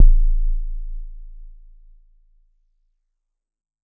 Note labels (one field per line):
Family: mallet percussion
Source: acoustic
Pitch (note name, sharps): A0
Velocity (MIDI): 25